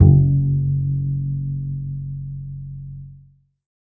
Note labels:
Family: string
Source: acoustic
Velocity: 127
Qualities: dark, reverb

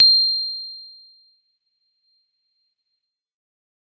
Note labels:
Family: keyboard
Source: electronic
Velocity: 100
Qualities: bright

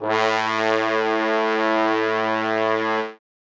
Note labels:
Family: brass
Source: acoustic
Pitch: A2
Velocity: 127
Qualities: bright, reverb

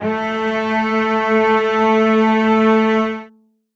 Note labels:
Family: string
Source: acoustic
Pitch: A3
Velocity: 100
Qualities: reverb

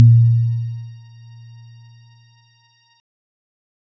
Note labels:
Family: keyboard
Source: electronic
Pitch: A#2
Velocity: 127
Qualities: dark

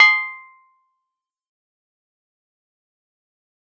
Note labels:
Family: keyboard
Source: electronic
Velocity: 100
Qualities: fast decay, percussive

